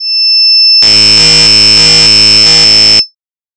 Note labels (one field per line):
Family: voice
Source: synthesizer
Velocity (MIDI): 127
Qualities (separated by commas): bright